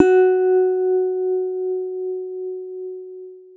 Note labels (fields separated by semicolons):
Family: guitar; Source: electronic; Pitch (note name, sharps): F#4; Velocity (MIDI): 100; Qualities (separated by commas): long release, reverb